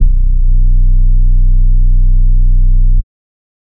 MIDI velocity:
75